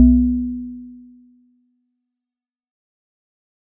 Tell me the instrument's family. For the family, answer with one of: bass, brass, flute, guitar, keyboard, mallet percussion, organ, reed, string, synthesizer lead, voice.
mallet percussion